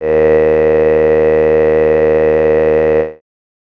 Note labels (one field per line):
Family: voice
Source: synthesizer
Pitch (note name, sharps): D#2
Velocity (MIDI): 25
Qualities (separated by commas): bright